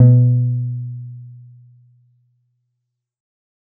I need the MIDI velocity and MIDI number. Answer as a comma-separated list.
50, 47